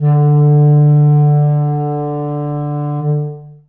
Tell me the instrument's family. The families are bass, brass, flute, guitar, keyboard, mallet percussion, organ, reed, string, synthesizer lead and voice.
reed